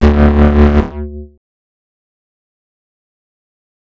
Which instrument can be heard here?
synthesizer bass